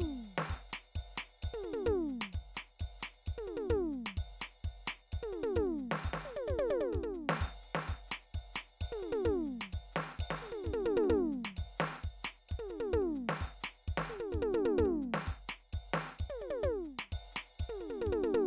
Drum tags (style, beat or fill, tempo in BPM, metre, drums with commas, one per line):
Dominican merengue
beat
130 BPM
4/4
ride, ride bell, hi-hat pedal, snare, high tom, mid tom, kick